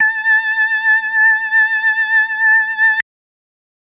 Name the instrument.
electronic organ